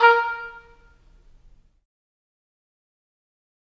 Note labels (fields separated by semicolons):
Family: reed; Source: acoustic; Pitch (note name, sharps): A#4; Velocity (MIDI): 25; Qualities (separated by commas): fast decay, percussive, reverb